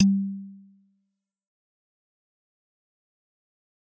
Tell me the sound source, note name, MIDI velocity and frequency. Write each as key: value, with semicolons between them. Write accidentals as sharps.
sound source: acoustic; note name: G3; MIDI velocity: 75; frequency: 196 Hz